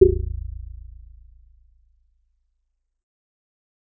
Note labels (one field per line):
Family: bass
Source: synthesizer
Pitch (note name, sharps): A0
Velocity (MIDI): 100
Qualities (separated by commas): dark